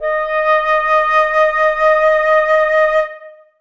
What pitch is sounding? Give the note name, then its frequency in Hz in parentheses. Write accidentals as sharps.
D#5 (622.3 Hz)